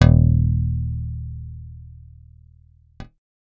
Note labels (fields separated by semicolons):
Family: bass; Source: synthesizer; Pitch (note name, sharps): D#1; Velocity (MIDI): 127